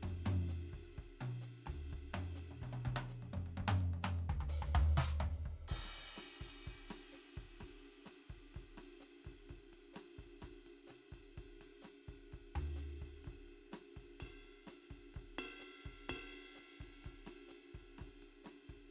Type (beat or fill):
beat